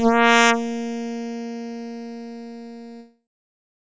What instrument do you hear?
synthesizer keyboard